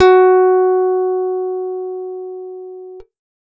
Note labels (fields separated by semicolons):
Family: guitar; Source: acoustic; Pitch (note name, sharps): F#4; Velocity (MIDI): 75